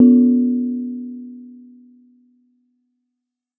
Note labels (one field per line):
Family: mallet percussion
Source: acoustic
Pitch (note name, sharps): B3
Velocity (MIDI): 127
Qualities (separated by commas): dark, reverb